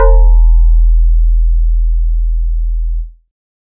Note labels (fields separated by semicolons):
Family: synthesizer lead; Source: synthesizer; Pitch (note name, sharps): E1; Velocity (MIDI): 100